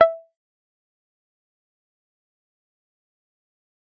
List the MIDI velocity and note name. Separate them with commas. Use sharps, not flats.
127, E5